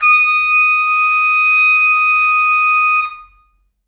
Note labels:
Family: brass; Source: acoustic; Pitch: D#6; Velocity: 25; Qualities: reverb

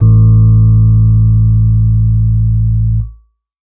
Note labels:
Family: keyboard; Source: electronic; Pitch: A1; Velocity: 50; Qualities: distorted

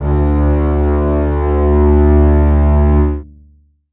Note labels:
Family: string; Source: acoustic; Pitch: D2; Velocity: 127; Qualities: long release, reverb

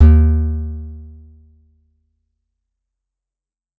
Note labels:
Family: guitar; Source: acoustic; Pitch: D#2; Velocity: 100

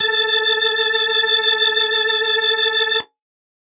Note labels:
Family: organ; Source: electronic; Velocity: 100; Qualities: reverb

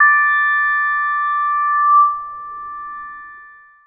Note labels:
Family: synthesizer lead; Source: synthesizer; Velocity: 50; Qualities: long release

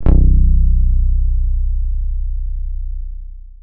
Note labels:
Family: guitar; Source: electronic; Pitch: B0; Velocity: 75; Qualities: long release

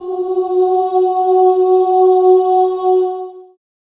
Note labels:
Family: voice; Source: acoustic; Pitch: F#4; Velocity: 50; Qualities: long release, reverb

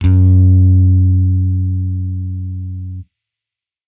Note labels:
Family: bass; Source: electronic; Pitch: F#2; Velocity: 50; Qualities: distorted

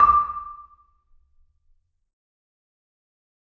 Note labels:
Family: mallet percussion; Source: acoustic; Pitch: D6; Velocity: 100; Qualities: fast decay, percussive, reverb

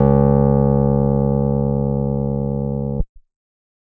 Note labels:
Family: keyboard; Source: electronic; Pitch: C#2; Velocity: 100; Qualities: distorted

